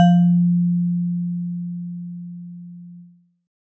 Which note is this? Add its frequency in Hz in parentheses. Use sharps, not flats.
F3 (174.6 Hz)